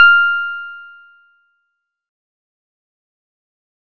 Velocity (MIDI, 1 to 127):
25